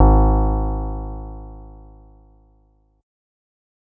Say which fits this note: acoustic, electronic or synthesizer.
synthesizer